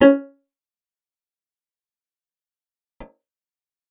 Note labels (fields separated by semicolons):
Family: guitar; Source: acoustic; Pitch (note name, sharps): C#4; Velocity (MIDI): 100; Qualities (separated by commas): fast decay, percussive, reverb